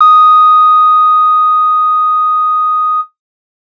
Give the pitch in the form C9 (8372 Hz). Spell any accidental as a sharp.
D#6 (1245 Hz)